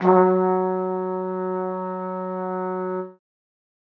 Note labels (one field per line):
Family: brass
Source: acoustic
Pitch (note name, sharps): F#3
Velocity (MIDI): 25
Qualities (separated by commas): reverb